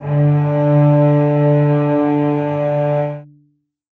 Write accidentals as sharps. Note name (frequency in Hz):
D3 (146.8 Hz)